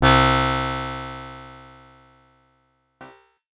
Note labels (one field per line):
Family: guitar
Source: acoustic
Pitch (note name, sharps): C2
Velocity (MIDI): 127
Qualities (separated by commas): bright, distorted